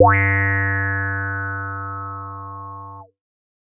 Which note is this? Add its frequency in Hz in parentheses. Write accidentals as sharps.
G2 (98 Hz)